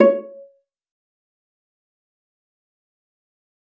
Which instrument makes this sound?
acoustic string instrument